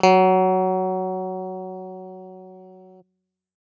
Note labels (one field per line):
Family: guitar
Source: electronic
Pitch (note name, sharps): F#3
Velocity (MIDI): 100